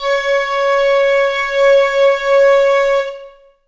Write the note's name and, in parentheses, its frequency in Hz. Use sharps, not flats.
C#5 (554.4 Hz)